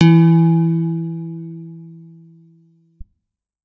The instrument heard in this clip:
electronic guitar